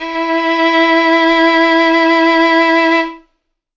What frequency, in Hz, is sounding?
329.6 Hz